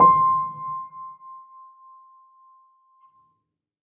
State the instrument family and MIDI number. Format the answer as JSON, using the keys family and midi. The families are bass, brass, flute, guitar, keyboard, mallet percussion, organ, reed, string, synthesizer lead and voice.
{"family": "keyboard", "midi": 84}